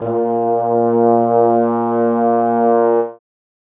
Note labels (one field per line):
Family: brass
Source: acoustic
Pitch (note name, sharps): A#2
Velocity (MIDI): 75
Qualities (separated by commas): reverb